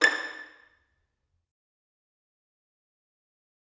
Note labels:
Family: string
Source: acoustic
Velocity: 75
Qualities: fast decay, percussive, reverb

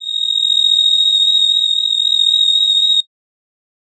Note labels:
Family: reed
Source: acoustic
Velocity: 50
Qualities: bright

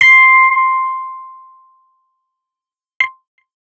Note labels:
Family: guitar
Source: electronic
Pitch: C6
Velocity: 100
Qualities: distorted, fast decay

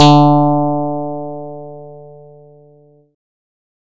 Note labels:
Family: bass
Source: synthesizer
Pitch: D3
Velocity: 127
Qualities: bright

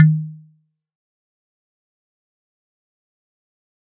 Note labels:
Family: mallet percussion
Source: acoustic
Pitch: D#3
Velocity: 100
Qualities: fast decay, percussive

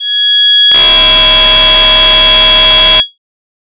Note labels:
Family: voice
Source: synthesizer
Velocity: 50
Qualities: bright

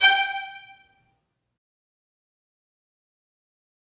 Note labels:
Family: string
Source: acoustic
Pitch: G5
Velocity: 50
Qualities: fast decay, percussive, reverb

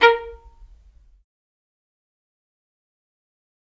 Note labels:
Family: string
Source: acoustic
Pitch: A#4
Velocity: 75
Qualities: fast decay, percussive, reverb

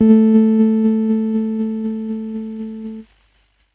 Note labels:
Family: keyboard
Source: electronic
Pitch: A3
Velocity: 25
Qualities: dark, distorted, tempo-synced

